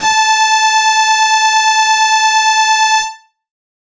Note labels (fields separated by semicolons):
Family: guitar; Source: electronic; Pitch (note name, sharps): A5; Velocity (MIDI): 25; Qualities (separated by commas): distorted